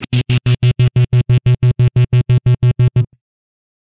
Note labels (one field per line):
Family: guitar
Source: electronic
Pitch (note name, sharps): B2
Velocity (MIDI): 75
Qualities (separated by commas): bright, distorted, tempo-synced